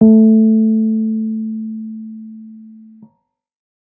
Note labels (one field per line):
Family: keyboard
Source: electronic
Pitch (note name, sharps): A3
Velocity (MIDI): 50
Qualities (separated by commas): dark